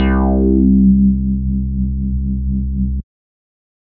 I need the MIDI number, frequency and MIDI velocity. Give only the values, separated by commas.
36, 65.41 Hz, 127